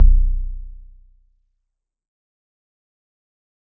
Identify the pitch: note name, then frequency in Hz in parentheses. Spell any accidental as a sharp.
B0 (30.87 Hz)